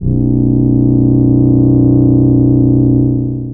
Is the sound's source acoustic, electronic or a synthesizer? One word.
synthesizer